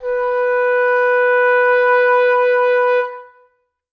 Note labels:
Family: reed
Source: acoustic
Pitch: B4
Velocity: 50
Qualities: reverb

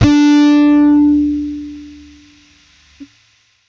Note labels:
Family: bass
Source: electronic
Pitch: D4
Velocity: 100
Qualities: bright, distorted

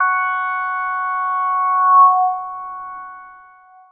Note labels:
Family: synthesizer lead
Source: synthesizer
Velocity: 50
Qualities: long release

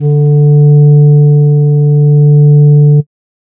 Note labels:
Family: flute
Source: synthesizer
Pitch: D3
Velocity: 50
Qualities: dark

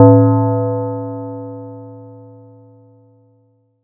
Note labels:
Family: mallet percussion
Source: acoustic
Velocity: 25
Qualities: multiphonic

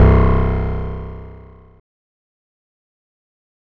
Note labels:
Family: guitar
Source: electronic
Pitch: C1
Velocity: 25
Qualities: bright, distorted, fast decay

